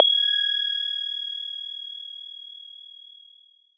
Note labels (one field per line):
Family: mallet percussion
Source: electronic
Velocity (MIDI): 25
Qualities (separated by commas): bright, distorted, non-linear envelope